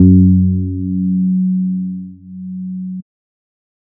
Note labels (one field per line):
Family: bass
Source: synthesizer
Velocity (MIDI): 75